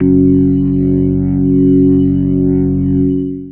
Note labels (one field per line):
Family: organ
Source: electronic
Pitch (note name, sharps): F#1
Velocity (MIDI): 50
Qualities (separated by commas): distorted, long release